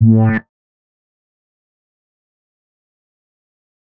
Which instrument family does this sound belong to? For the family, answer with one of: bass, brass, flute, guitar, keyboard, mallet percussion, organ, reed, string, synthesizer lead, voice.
bass